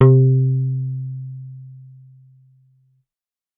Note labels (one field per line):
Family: bass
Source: synthesizer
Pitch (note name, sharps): C3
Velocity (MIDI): 25